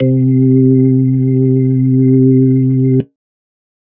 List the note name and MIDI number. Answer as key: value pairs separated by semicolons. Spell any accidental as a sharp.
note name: C3; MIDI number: 48